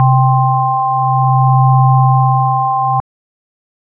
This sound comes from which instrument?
electronic organ